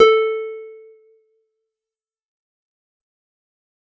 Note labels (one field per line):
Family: guitar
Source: acoustic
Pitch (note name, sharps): A4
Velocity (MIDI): 25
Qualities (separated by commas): fast decay